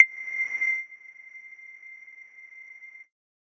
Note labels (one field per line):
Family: mallet percussion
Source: electronic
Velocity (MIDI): 100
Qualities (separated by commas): non-linear envelope